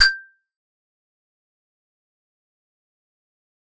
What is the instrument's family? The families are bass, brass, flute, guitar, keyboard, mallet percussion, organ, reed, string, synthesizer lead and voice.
keyboard